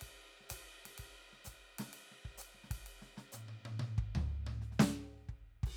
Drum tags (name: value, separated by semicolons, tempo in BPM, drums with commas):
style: jazz; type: beat; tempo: 125 BPM; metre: 4/4; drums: crash, ride, hi-hat pedal, snare, high tom, floor tom, kick